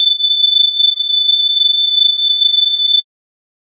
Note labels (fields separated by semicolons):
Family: mallet percussion; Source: electronic; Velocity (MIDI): 75; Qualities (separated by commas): multiphonic, non-linear envelope